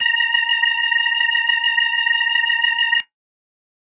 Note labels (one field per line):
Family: organ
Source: electronic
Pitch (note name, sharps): A#5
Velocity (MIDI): 50